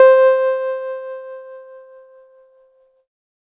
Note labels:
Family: keyboard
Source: electronic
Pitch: C5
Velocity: 25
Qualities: distorted

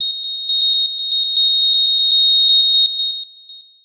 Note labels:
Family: synthesizer lead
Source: synthesizer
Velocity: 75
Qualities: bright, long release, tempo-synced

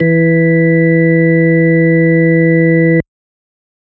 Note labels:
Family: organ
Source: electronic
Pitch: E3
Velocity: 127

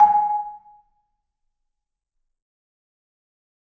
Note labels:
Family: mallet percussion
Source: acoustic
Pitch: G#5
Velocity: 100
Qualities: fast decay, percussive, reverb

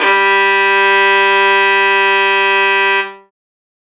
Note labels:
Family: string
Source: acoustic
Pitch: G3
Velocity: 127

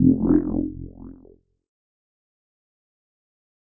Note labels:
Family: keyboard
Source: electronic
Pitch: F1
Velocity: 50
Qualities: distorted, fast decay, non-linear envelope

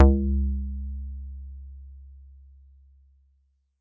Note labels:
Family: mallet percussion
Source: acoustic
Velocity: 127

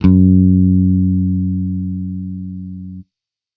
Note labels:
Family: bass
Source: electronic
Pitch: F#2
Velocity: 100

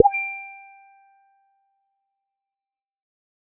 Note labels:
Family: bass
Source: synthesizer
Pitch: G5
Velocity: 100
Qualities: fast decay, percussive

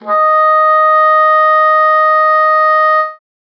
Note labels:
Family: reed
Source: acoustic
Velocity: 75

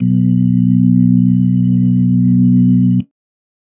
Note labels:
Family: organ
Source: electronic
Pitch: B1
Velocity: 50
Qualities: dark

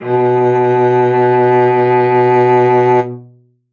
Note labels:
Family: string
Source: acoustic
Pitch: B2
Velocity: 100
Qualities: reverb

